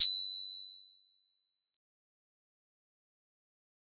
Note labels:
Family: mallet percussion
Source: acoustic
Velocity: 25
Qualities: bright, fast decay

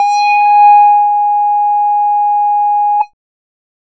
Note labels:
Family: bass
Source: synthesizer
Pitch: G#5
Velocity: 100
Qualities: distorted

